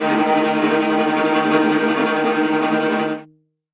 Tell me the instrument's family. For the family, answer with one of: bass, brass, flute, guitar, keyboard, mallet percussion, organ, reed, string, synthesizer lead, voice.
string